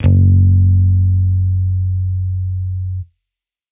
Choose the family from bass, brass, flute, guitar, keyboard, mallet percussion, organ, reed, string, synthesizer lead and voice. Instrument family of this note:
bass